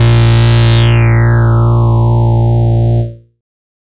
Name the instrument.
synthesizer bass